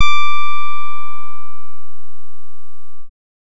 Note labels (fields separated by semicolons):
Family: bass; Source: synthesizer; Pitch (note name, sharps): D6; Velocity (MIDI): 25; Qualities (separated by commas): distorted